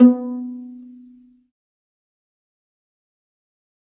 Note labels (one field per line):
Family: string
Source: acoustic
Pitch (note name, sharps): B3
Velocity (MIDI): 25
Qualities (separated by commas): dark, fast decay, reverb